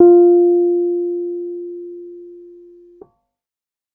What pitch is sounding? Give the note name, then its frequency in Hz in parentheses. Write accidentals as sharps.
F4 (349.2 Hz)